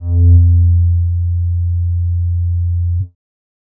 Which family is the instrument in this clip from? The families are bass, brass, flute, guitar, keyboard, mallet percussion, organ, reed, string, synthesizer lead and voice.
bass